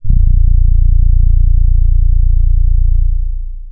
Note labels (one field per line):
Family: keyboard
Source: electronic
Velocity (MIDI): 127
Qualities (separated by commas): dark, long release